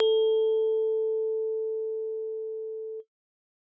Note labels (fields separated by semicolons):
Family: keyboard; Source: acoustic; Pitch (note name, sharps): A4; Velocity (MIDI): 50